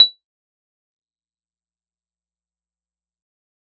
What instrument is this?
acoustic guitar